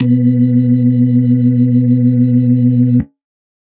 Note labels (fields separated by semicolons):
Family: organ; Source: electronic; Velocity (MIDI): 100; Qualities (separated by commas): dark